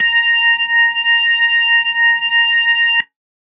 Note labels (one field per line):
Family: organ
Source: electronic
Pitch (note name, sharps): A#5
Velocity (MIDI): 25